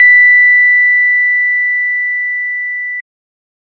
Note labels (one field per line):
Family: organ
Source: electronic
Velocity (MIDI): 100